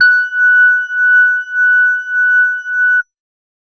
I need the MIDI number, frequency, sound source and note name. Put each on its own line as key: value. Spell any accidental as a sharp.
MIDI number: 90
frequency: 1480 Hz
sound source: electronic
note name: F#6